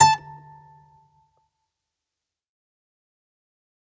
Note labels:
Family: string; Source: acoustic; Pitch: A5; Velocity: 127; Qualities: bright, fast decay, percussive, reverb

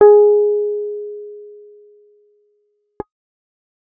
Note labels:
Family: bass; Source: synthesizer; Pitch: G#4; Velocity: 50

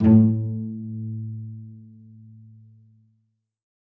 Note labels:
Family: string; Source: acoustic; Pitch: A2; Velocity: 75; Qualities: dark, reverb

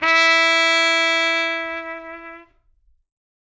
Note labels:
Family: brass; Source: acoustic; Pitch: E4; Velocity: 100; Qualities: bright

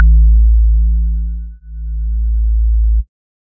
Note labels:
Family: organ; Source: electronic; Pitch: A1; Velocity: 127; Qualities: dark

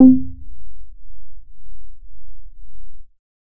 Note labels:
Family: bass; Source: synthesizer; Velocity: 25; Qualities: dark, distorted

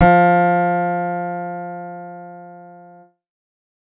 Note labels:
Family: keyboard; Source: synthesizer; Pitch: F3; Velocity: 100

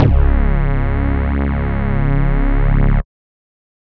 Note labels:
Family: bass; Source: synthesizer; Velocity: 127

